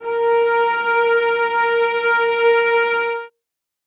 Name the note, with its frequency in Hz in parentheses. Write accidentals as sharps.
A#4 (466.2 Hz)